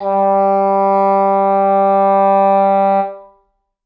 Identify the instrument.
acoustic reed instrument